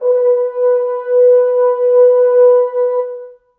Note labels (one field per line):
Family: brass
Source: acoustic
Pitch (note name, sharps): B4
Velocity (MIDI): 50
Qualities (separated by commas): reverb